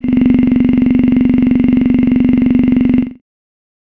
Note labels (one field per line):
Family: voice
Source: synthesizer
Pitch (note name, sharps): F#0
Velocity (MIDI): 25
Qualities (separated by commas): bright